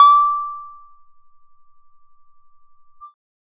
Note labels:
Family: bass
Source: synthesizer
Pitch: D6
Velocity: 75

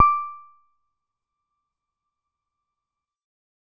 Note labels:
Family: keyboard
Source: electronic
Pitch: D6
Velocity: 25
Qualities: fast decay, percussive, reverb

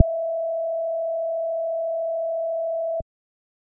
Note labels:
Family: bass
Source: synthesizer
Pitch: E5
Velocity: 100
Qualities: dark

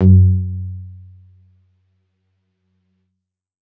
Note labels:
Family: keyboard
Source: electronic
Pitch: F#2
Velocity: 100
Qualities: dark

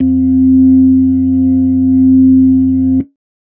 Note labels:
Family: keyboard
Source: electronic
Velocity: 25

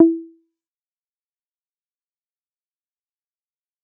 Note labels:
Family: guitar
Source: electronic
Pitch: E4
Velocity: 25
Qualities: fast decay, percussive

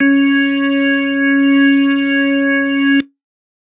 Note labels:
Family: organ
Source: electronic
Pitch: C#4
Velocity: 50

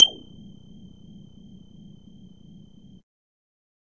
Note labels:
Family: bass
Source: synthesizer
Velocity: 50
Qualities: bright, percussive

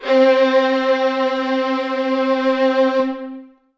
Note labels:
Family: string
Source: acoustic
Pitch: C4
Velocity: 127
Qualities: long release, reverb

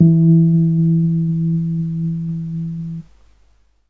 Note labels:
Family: keyboard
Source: electronic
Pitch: E3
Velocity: 25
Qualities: dark

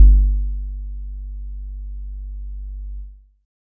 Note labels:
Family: guitar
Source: synthesizer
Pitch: G1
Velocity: 25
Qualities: dark

